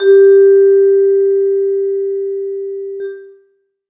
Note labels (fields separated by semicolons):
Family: mallet percussion; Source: acoustic; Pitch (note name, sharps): G4; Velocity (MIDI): 75; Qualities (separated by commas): reverb